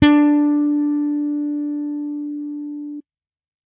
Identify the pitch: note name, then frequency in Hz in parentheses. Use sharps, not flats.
D4 (293.7 Hz)